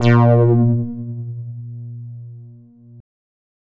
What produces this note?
synthesizer bass